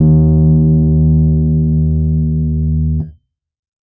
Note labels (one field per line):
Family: keyboard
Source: electronic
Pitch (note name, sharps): D#2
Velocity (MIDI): 75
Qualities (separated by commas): dark, distorted